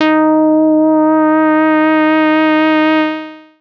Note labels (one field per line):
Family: bass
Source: synthesizer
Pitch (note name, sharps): D#4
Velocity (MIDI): 100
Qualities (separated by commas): distorted, long release